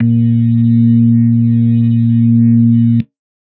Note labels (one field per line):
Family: organ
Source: electronic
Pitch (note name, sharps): A#2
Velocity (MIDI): 100